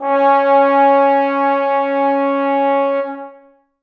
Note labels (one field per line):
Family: brass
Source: acoustic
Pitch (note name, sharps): C#4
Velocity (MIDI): 100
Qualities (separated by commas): reverb